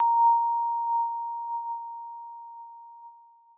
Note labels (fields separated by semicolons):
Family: keyboard; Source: electronic; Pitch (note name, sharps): A#5; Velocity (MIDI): 127; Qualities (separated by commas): bright